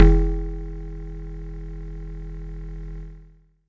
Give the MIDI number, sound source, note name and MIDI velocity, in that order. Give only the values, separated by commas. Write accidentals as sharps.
29, acoustic, F1, 127